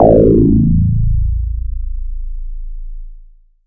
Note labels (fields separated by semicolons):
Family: bass; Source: synthesizer; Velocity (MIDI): 127; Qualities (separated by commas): distorted